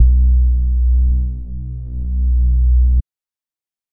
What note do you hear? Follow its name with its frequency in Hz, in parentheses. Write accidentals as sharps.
B1 (61.74 Hz)